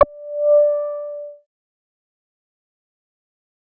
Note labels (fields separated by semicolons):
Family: bass; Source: synthesizer; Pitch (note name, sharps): D5; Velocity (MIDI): 75; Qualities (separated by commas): fast decay